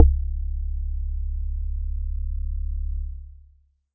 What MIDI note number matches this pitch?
25